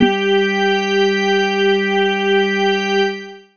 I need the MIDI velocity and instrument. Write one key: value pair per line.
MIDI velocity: 25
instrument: electronic organ